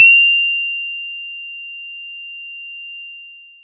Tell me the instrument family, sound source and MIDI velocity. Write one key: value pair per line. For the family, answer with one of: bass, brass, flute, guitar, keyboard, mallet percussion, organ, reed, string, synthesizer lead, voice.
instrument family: mallet percussion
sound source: acoustic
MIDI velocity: 75